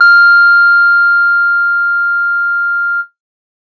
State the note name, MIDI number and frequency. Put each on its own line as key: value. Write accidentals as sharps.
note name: F6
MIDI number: 89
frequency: 1397 Hz